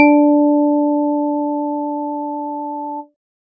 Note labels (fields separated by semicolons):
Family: organ; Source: electronic; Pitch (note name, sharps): D4; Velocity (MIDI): 100; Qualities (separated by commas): dark